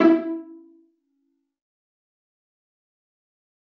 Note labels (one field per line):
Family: string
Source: acoustic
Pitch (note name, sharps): E4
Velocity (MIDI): 100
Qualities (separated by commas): fast decay, percussive, reverb